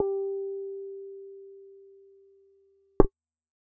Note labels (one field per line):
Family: bass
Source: synthesizer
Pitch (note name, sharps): G4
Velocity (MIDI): 25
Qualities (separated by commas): dark, reverb